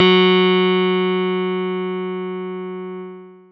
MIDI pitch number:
54